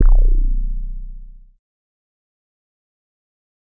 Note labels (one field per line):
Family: bass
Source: synthesizer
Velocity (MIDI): 25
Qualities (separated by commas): distorted, fast decay